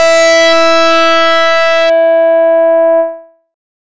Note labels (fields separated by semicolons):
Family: bass; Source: synthesizer; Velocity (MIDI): 127; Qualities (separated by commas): bright, distorted